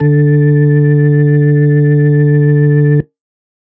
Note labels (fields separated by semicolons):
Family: organ; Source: electronic; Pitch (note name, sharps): D3; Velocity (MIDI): 25